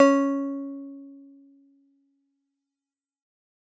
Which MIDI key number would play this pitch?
61